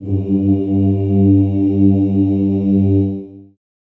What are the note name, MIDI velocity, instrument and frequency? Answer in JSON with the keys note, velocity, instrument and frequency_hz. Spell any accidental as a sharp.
{"note": "G2", "velocity": 25, "instrument": "acoustic voice", "frequency_hz": 98}